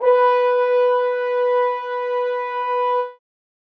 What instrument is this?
acoustic brass instrument